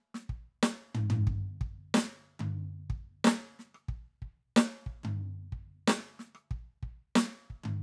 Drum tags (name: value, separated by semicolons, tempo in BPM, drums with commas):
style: funk rock; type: beat; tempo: 92 BPM; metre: 4/4; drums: snare, cross-stick, high tom, floor tom, kick